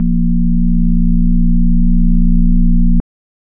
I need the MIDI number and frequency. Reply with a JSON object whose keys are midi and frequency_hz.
{"midi": 22, "frequency_hz": 29.14}